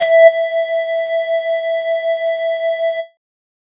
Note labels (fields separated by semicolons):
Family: flute; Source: synthesizer; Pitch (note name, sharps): E5; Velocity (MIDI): 50; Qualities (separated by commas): distorted